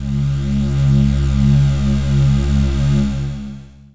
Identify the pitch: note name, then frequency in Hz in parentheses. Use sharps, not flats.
C#2 (69.3 Hz)